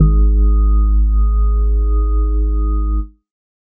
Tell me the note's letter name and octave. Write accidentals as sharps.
G#1